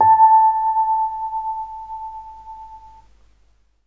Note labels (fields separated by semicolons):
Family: keyboard; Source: electronic; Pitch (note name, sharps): A5; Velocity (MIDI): 25